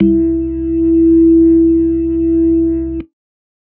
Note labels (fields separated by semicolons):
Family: organ; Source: electronic; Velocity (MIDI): 75